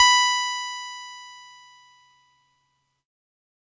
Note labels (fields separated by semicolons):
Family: keyboard; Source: electronic; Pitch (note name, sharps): B5; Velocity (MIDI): 50; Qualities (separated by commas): bright, distorted